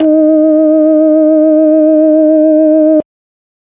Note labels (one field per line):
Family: organ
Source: electronic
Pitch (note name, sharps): D#4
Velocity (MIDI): 75